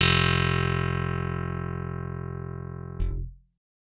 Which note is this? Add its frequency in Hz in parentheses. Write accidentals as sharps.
F1 (43.65 Hz)